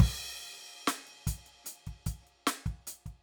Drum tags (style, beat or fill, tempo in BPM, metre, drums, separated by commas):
hip-hop, beat, 75 BPM, 4/4, crash, closed hi-hat, hi-hat pedal, snare, kick